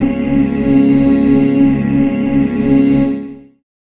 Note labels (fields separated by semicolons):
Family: organ; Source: electronic; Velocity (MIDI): 75; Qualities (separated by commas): long release, reverb